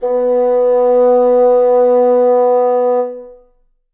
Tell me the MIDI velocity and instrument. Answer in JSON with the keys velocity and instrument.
{"velocity": 75, "instrument": "acoustic reed instrument"}